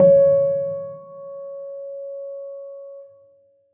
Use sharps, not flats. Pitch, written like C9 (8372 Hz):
C#5 (554.4 Hz)